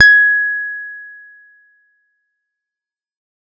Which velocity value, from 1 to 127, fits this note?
127